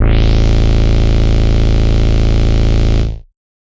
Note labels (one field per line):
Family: bass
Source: synthesizer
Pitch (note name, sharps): A0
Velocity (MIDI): 100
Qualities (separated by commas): bright, distorted